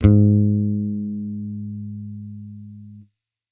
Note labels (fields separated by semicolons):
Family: bass; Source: electronic; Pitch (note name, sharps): G#2; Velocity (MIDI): 50